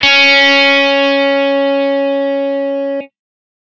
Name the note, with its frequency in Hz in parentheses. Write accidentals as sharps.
C#4 (277.2 Hz)